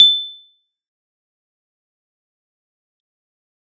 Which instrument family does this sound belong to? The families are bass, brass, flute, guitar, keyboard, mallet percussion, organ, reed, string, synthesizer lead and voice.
keyboard